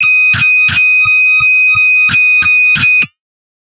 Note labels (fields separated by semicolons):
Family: guitar; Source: synthesizer; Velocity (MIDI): 75